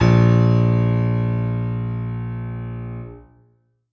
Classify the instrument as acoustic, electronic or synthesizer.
acoustic